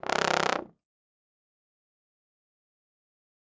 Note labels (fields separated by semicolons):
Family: brass; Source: acoustic; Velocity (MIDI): 25; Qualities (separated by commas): bright, fast decay, reverb